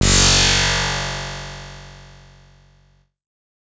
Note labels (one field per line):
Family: bass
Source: synthesizer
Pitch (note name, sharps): F#1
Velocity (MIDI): 25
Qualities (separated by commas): bright, distorted